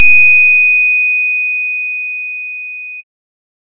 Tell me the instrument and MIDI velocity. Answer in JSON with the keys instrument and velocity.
{"instrument": "synthesizer bass", "velocity": 50}